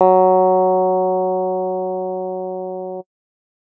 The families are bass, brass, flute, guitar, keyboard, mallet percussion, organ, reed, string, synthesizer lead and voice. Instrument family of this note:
guitar